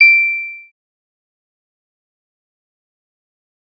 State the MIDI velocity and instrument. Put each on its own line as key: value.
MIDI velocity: 75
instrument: synthesizer bass